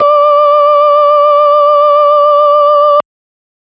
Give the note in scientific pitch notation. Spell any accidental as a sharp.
D5